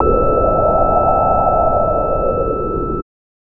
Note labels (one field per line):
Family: bass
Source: synthesizer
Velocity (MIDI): 127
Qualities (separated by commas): distorted